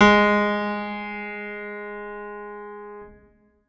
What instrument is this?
electronic organ